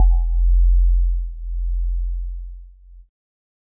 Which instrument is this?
electronic keyboard